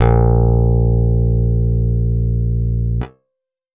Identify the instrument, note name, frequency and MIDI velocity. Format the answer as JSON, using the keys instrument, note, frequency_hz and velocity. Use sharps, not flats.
{"instrument": "acoustic guitar", "note": "A#1", "frequency_hz": 58.27, "velocity": 100}